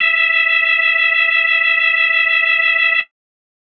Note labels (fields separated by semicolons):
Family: organ; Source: electronic; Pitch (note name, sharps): E5; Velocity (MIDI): 75; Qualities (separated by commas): distorted